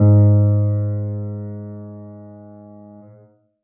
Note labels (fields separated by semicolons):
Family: keyboard; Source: acoustic; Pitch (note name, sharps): G#2; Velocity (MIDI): 50; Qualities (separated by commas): dark